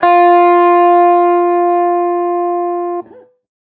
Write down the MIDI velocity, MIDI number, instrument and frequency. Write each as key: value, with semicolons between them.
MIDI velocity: 75; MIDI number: 65; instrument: electronic guitar; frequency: 349.2 Hz